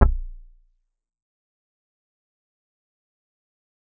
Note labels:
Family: guitar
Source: electronic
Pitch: A#0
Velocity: 25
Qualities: fast decay, percussive

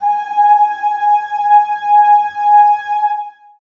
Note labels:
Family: voice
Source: acoustic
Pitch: G#5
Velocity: 25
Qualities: long release, reverb

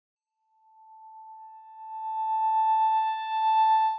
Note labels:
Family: guitar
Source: electronic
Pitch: A5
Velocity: 50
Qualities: long release

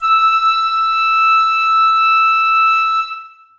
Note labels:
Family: flute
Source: acoustic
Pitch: E6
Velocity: 25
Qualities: reverb

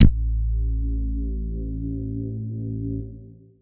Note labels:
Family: guitar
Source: electronic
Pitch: A1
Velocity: 127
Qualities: distorted

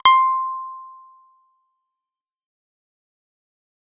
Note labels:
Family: bass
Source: synthesizer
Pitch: C6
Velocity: 50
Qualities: fast decay

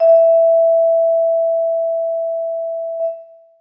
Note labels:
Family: mallet percussion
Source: acoustic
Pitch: E5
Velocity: 100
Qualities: reverb

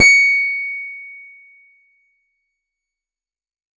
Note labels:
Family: keyboard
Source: electronic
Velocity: 25

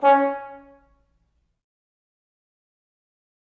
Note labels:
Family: brass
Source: acoustic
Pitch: C#4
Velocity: 75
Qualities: fast decay, percussive, reverb

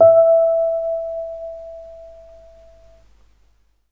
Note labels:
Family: keyboard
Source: electronic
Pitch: E5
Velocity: 25

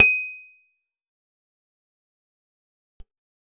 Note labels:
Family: guitar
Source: acoustic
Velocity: 100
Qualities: bright, fast decay, percussive

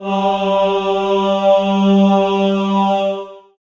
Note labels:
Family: voice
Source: acoustic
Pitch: G3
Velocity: 100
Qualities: reverb

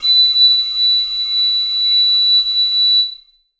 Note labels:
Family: reed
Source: acoustic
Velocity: 50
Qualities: bright, reverb

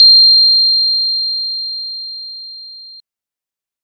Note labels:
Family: organ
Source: electronic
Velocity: 100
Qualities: bright

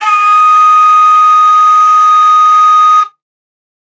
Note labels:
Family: flute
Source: acoustic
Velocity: 127

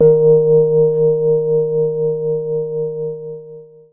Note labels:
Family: keyboard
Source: electronic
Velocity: 25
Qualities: long release, reverb

